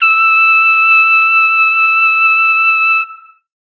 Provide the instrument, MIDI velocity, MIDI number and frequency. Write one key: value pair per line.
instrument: acoustic brass instrument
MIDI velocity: 25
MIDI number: 88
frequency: 1319 Hz